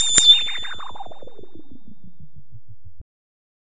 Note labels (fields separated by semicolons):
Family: bass; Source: synthesizer; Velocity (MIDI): 127; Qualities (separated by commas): bright, distorted